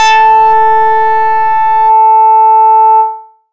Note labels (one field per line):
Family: bass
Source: synthesizer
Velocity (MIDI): 100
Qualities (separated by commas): bright, distorted